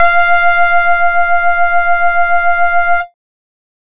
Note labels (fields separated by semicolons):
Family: bass; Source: synthesizer; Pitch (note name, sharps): F5; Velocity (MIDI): 75; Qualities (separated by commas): distorted, multiphonic, tempo-synced